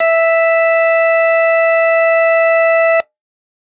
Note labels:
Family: organ; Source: electronic; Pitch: E5; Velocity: 75; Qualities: bright

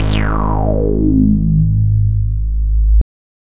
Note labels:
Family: bass; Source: synthesizer; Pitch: G#1; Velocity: 100; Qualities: distorted

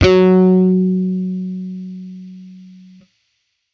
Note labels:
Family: bass; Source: electronic; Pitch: F#3; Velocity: 100; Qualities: distorted

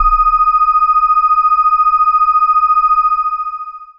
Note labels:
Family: bass; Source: synthesizer; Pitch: D#6; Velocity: 25; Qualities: long release

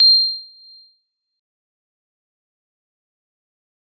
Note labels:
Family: mallet percussion; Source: acoustic; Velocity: 75; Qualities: bright, fast decay, non-linear envelope, percussive

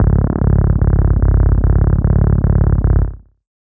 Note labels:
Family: bass; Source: synthesizer; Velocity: 50; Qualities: distorted, tempo-synced

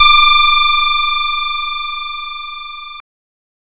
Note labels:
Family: guitar; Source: synthesizer; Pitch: D6; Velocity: 75; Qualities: bright, distorted

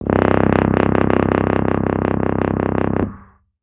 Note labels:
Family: brass; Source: acoustic; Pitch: C1; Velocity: 127

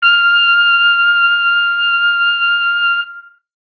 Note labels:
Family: brass; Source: acoustic; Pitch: F6; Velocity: 50

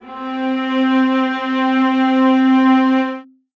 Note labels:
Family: string; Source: acoustic; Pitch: C4; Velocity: 75; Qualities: reverb

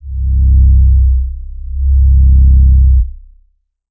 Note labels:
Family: bass; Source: synthesizer; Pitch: C1; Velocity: 50; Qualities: distorted, tempo-synced

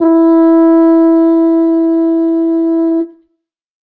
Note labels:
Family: brass; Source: acoustic; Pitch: E4; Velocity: 100

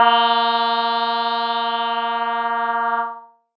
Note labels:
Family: keyboard; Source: electronic; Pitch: A#3; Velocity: 75; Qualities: distorted, multiphonic

